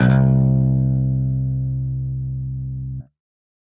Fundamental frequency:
65.41 Hz